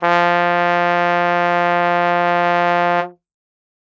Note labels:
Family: brass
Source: acoustic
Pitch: F3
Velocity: 100

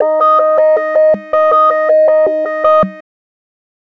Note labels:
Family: bass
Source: synthesizer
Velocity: 75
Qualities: tempo-synced

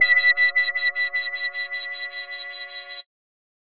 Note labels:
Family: bass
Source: synthesizer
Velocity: 127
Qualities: bright, distorted

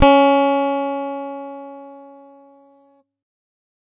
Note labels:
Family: guitar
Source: electronic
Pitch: C#4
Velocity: 75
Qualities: bright

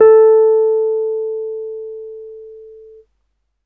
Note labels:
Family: keyboard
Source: electronic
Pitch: A4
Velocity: 75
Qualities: dark

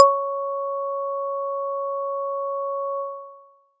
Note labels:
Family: mallet percussion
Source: acoustic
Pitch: C#5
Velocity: 100

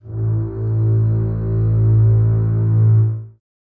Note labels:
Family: string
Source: acoustic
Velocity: 75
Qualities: reverb

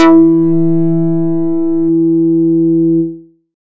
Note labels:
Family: bass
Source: synthesizer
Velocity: 75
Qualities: distorted

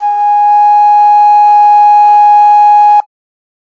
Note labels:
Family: flute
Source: acoustic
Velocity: 50

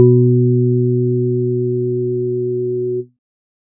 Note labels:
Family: organ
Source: electronic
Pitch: B2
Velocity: 25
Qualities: dark

